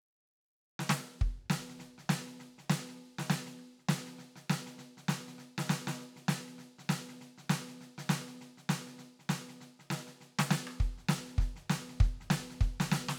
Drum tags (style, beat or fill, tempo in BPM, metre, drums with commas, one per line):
rockabilly
beat
200 BPM
4/4
snare, cross-stick, kick